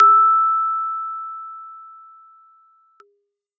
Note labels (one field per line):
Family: keyboard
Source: acoustic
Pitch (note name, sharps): E6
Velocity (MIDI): 25